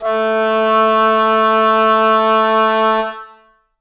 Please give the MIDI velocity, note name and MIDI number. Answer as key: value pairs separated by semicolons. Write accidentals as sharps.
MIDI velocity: 127; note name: A3; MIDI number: 57